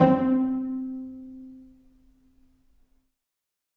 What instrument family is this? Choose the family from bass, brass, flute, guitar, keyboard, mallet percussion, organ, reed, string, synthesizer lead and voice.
string